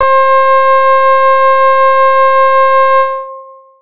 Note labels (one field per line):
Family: keyboard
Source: electronic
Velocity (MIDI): 25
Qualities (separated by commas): distorted, long release